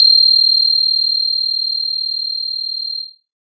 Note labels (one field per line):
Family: synthesizer lead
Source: synthesizer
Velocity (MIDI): 127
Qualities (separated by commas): distorted